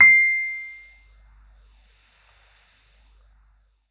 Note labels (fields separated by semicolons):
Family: keyboard; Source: electronic; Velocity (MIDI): 25